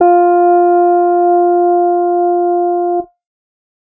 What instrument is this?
electronic guitar